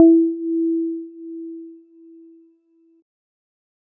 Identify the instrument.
electronic keyboard